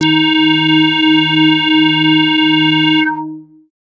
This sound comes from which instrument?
synthesizer bass